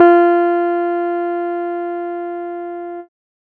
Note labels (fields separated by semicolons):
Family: keyboard; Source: electronic; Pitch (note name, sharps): F4; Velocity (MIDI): 127